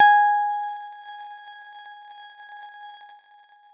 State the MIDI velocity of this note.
100